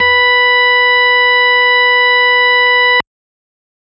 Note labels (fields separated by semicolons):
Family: organ; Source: electronic; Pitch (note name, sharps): B4; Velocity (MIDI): 25